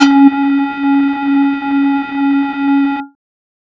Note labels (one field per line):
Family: flute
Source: synthesizer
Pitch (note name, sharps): C#4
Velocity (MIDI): 100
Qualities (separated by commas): distorted